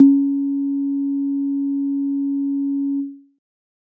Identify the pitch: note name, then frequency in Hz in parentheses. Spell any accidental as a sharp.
C#4 (277.2 Hz)